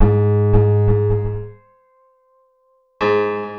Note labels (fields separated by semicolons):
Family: guitar; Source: acoustic; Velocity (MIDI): 50; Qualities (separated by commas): reverb